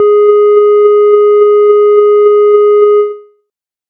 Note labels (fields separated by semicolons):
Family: bass; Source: synthesizer; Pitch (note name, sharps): G#4; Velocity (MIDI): 100